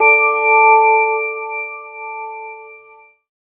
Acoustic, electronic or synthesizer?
synthesizer